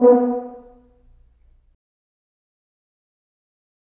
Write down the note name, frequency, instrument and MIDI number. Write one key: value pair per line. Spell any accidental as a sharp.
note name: B3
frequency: 246.9 Hz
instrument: acoustic brass instrument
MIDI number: 59